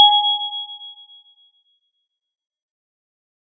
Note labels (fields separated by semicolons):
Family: mallet percussion; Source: acoustic; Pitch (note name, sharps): G#5; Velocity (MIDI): 75; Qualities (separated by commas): fast decay